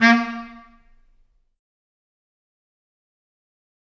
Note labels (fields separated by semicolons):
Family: reed; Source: acoustic; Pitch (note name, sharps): A#3; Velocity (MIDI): 127; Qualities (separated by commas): fast decay, percussive, reverb